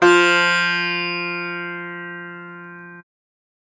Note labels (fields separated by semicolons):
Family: guitar; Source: acoustic; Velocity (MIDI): 100; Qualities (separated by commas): bright, multiphonic, reverb